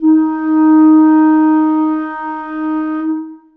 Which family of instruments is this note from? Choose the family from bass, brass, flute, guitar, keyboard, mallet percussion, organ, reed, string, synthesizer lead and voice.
reed